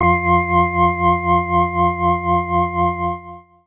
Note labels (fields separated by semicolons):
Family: organ; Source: electronic; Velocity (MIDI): 127; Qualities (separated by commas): distorted